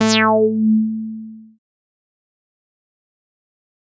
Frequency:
220 Hz